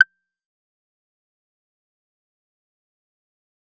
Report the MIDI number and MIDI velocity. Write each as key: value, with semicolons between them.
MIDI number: 91; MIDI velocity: 100